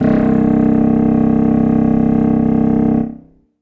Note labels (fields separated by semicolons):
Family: reed; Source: acoustic; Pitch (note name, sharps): C1; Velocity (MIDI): 50; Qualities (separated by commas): reverb